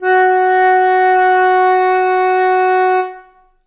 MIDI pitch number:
66